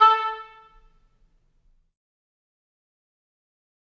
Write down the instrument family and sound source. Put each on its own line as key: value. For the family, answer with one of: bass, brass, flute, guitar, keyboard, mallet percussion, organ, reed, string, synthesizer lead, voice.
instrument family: reed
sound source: acoustic